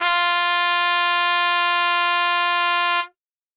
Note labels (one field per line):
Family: brass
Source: acoustic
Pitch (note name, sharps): F4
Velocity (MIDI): 127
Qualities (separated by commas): bright